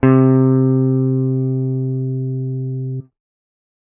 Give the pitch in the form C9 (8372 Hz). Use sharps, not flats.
C3 (130.8 Hz)